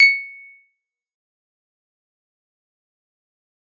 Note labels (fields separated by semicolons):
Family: keyboard; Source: electronic; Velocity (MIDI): 127; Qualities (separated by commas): fast decay, percussive